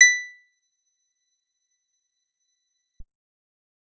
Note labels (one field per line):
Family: guitar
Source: acoustic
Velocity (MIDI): 127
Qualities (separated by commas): percussive